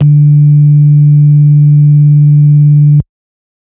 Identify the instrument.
electronic organ